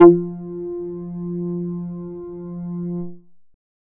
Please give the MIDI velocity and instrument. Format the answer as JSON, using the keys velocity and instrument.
{"velocity": 50, "instrument": "synthesizer bass"}